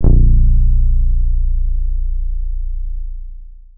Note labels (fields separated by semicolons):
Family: guitar; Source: electronic; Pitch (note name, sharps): A#0; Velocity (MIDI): 25; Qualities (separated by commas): long release